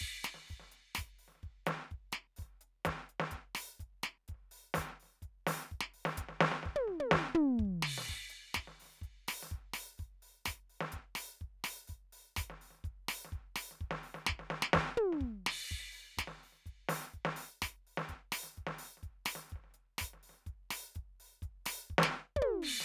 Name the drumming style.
reggae